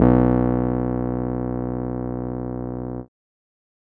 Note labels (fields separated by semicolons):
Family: keyboard; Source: electronic; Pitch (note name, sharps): B1; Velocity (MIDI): 75